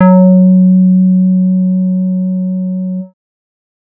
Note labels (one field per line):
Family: bass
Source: synthesizer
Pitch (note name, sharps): F#3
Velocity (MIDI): 50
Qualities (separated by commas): dark